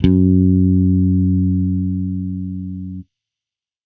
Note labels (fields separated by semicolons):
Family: bass; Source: electronic; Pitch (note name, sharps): F#2; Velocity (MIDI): 75; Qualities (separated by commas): distorted